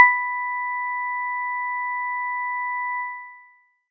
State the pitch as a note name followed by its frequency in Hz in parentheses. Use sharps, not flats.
B5 (987.8 Hz)